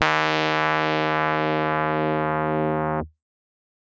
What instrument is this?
electronic keyboard